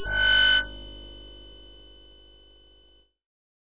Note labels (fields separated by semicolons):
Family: keyboard; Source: synthesizer; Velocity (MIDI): 50; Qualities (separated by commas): bright, distorted